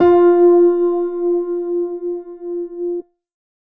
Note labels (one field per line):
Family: keyboard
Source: electronic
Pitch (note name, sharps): F4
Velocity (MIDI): 75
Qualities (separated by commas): reverb